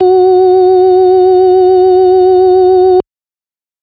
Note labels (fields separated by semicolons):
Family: organ; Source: electronic; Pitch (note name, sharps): F#4; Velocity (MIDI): 127